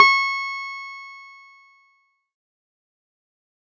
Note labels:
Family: keyboard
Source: electronic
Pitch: C#6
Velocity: 100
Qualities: distorted, fast decay

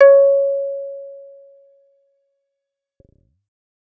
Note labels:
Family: bass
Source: synthesizer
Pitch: C#5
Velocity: 75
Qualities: fast decay

